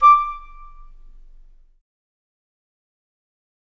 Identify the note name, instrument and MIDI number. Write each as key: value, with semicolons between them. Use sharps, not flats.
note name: D6; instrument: acoustic flute; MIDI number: 86